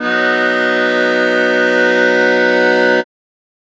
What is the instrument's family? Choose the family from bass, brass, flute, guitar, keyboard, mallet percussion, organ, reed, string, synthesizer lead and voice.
keyboard